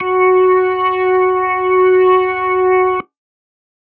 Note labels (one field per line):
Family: organ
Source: electronic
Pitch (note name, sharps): F#4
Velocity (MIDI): 75